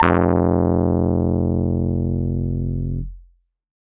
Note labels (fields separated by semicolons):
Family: keyboard; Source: electronic; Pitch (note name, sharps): F1; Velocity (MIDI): 127; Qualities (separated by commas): distorted